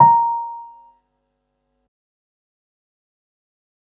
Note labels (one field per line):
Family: keyboard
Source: electronic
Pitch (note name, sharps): A#5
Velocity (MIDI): 25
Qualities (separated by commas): fast decay, percussive